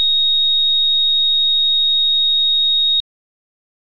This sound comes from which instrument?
electronic organ